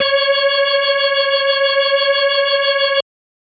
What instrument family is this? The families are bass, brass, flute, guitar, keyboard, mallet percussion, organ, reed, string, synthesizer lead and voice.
organ